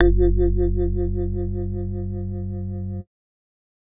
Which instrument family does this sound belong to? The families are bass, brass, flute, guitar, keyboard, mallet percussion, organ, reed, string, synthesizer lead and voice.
bass